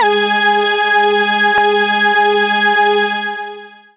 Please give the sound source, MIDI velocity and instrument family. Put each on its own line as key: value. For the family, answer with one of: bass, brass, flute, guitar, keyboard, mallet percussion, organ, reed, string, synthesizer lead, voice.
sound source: synthesizer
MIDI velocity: 127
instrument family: synthesizer lead